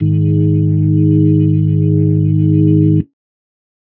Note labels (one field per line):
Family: organ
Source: electronic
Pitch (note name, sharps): G#1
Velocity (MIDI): 50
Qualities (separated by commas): dark